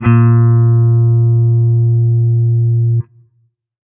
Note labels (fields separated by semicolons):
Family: guitar; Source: electronic; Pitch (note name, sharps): A#2; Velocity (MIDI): 50; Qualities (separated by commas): distorted